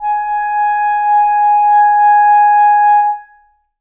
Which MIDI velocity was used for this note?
75